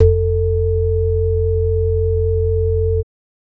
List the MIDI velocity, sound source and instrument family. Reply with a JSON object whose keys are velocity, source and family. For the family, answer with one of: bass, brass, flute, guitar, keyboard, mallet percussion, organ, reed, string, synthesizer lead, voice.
{"velocity": 100, "source": "electronic", "family": "organ"}